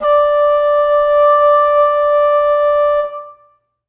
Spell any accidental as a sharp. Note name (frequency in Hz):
D5 (587.3 Hz)